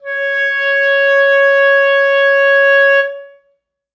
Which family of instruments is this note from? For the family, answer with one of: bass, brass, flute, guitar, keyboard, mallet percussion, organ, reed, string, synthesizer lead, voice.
reed